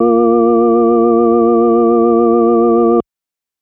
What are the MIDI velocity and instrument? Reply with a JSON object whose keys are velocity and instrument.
{"velocity": 50, "instrument": "electronic organ"}